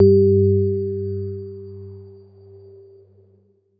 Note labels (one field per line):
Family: keyboard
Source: electronic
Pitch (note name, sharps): G2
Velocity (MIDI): 100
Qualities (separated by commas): dark